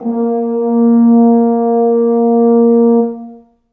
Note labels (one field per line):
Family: brass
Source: acoustic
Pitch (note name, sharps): A#3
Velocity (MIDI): 50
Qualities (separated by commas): dark, reverb